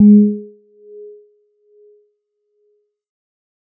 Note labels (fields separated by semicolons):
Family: mallet percussion; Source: electronic; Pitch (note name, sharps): G#3; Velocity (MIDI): 25; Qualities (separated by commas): percussive